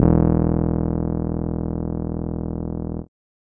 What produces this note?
electronic keyboard